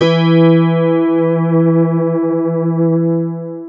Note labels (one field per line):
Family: guitar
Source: electronic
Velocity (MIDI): 25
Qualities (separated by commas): long release, multiphonic, non-linear envelope